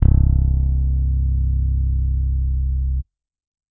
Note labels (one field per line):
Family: bass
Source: electronic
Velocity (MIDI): 127